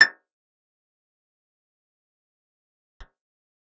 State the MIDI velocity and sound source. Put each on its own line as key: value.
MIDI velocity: 127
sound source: acoustic